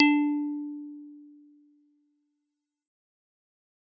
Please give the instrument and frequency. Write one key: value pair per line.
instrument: synthesizer guitar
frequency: 293.7 Hz